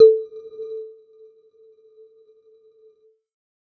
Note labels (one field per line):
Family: mallet percussion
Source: electronic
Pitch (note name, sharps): A4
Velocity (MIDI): 50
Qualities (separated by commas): non-linear envelope, percussive